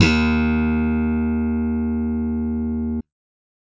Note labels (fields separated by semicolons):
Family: bass; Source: electronic; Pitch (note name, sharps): D#2; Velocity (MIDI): 127; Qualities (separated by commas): bright